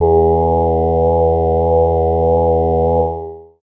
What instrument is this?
synthesizer voice